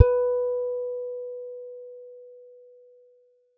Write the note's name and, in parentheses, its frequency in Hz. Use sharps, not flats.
B4 (493.9 Hz)